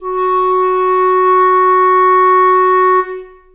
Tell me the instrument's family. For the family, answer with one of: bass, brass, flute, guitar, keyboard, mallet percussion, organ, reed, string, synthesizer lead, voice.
reed